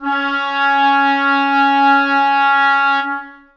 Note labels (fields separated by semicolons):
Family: reed; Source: acoustic; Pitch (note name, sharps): C#4; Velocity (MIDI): 127; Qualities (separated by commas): reverb